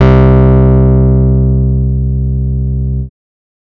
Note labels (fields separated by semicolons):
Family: bass; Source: synthesizer; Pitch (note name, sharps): C2; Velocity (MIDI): 50; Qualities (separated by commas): distorted